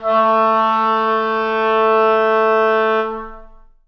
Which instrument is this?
acoustic reed instrument